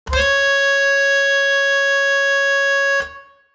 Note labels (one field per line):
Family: reed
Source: acoustic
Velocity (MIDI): 75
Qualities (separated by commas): bright